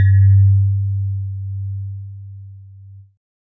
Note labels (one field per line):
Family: keyboard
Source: electronic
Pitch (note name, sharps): G2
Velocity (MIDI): 75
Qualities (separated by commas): multiphonic